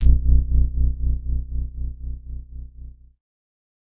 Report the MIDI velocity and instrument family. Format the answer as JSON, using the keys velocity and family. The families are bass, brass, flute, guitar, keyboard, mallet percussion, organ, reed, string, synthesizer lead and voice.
{"velocity": 25, "family": "keyboard"}